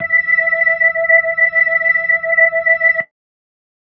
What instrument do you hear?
electronic organ